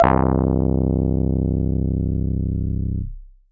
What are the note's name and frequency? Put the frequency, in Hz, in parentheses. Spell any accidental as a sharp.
C1 (32.7 Hz)